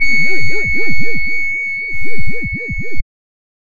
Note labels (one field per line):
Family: reed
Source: synthesizer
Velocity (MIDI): 25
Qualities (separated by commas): distorted, non-linear envelope